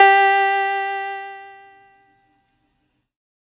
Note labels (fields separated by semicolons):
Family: keyboard; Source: electronic; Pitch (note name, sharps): G4; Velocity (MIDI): 25; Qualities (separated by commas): distorted